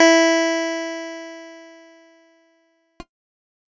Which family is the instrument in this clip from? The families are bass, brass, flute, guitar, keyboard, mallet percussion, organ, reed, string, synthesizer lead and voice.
keyboard